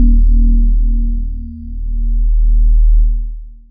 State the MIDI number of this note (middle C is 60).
27